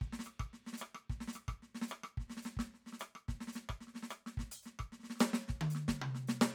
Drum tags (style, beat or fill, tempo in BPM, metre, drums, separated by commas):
Brazilian baião, beat, 110 BPM, 4/4, closed hi-hat, hi-hat pedal, snare, cross-stick, high tom, mid tom, kick